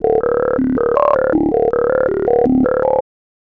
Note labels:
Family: bass; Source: synthesizer; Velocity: 100; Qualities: tempo-synced

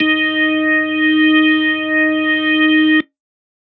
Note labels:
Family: organ; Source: electronic; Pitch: D#4; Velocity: 50

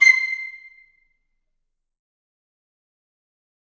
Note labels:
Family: reed; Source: acoustic; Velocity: 75; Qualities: fast decay, percussive, reverb

